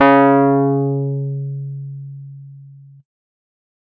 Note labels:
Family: keyboard; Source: electronic; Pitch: C#3; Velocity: 100; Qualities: distorted

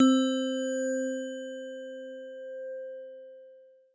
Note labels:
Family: mallet percussion; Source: acoustic; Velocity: 127; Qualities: bright

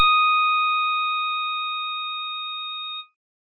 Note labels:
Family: organ; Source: electronic; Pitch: D#6; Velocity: 100; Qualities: bright

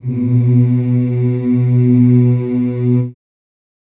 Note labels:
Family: voice; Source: acoustic; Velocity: 50; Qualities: dark, reverb

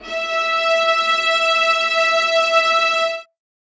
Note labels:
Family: string; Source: acoustic; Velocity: 100; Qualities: reverb

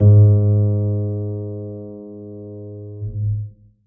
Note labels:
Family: keyboard; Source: acoustic; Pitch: G#2; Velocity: 50; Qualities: dark, reverb

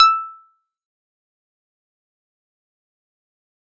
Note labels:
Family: keyboard; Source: electronic; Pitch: E6; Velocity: 127; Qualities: fast decay, percussive

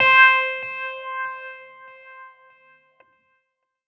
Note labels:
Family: keyboard; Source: electronic; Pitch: C5; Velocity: 50

